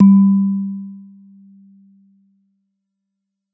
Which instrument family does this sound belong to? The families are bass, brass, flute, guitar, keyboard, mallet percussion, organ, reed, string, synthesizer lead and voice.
mallet percussion